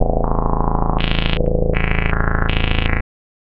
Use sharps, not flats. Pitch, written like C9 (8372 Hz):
A-1 (13.75 Hz)